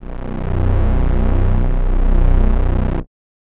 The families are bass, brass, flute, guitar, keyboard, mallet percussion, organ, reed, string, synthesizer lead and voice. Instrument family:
reed